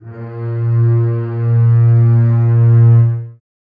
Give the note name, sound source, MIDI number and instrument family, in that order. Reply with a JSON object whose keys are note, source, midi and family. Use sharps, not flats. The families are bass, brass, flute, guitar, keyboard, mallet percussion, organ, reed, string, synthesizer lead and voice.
{"note": "A#2", "source": "acoustic", "midi": 46, "family": "string"}